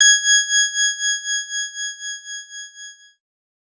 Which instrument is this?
electronic keyboard